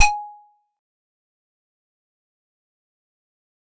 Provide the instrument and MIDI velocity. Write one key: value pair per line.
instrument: acoustic keyboard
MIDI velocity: 50